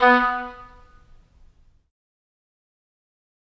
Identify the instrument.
acoustic reed instrument